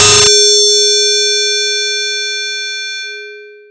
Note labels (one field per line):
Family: mallet percussion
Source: acoustic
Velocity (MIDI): 100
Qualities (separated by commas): bright, distorted, long release